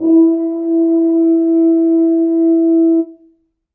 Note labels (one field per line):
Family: brass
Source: acoustic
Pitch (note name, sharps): E4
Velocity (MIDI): 50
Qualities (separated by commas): reverb